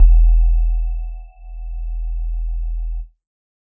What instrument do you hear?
synthesizer lead